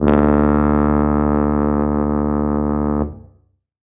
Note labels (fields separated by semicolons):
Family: brass; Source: acoustic; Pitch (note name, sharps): D2; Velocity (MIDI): 127